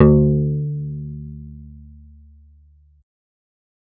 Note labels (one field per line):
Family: bass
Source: synthesizer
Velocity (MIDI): 127